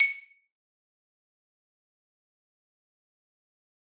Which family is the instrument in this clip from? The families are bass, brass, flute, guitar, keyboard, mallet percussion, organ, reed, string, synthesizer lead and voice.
mallet percussion